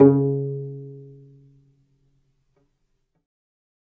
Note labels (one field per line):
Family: string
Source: acoustic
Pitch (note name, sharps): C#3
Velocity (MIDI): 50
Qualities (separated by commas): dark, reverb